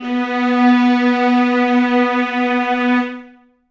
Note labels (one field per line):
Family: string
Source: acoustic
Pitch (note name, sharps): B3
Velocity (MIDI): 100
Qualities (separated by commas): reverb